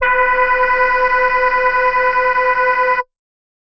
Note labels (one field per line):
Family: voice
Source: synthesizer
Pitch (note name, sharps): B4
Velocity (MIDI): 25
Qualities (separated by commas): multiphonic